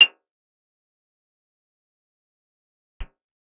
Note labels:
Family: guitar; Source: acoustic; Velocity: 75; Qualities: bright, fast decay, percussive, reverb

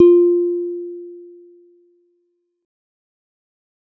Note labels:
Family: guitar; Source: synthesizer; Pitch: F4; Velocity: 50; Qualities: dark, fast decay

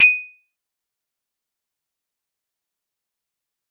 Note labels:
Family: mallet percussion; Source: acoustic; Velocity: 50; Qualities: bright, fast decay, percussive

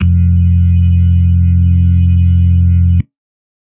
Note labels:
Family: organ; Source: electronic; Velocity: 50; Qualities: dark

